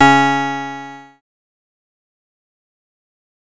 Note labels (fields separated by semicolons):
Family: bass; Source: synthesizer; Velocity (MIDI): 100; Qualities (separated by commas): bright, distorted, fast decay